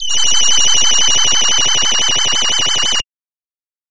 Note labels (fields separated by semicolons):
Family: voice; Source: synthesizer; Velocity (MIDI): 127; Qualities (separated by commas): bright